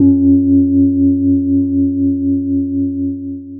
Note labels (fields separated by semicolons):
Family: keyboard; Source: electronic; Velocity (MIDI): 75; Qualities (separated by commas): dark, long release, reverb